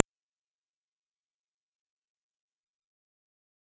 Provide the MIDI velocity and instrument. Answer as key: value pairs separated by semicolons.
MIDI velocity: 127; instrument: synthesizer bass